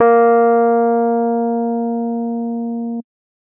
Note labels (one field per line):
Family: keyboard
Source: electronic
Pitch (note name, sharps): A#3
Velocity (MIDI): 127